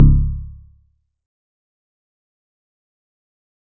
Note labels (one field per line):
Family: guitar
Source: acoustic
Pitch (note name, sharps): C#1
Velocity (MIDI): 25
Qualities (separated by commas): dark, distorted, fast decay, percussive